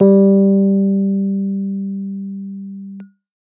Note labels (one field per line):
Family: keyboard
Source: electronic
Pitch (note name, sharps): G3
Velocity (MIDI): 75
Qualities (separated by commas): dark